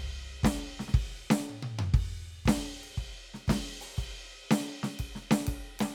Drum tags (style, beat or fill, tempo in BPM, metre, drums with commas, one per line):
rock
beat
120 BPM
4/4
crash, ride, closed hi-hat, open hi-hat, hi-hat pedal, snare, high tom, mid tom, kick